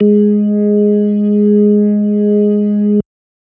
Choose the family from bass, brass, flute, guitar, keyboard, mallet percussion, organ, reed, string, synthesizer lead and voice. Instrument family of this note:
organ